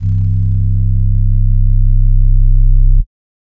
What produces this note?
synthesizer flute